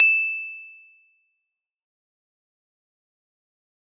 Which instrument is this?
electronic keyboard